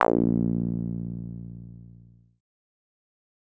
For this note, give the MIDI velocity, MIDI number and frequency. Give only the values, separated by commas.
100, 34, 58.27 Hz